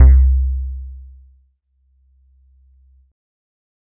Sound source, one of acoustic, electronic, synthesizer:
electronic